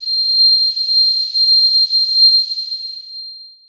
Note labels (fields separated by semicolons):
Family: mallet percussion; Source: electronic; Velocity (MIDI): 25; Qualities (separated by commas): bright, long release, non-linear envelope